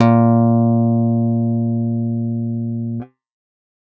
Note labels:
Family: guitar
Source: electronic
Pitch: A#2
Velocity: 127

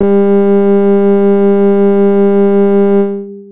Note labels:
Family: keyboard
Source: electronic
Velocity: 75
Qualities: distorted, long release

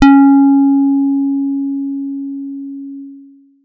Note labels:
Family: guitar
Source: electronic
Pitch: C#4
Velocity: 25

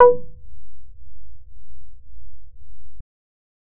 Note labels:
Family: bass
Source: synthesizer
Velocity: 75

